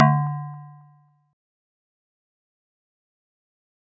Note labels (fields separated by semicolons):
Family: mallet percussion; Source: acoustic; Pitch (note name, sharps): D3; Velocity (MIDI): 25; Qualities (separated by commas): fast decay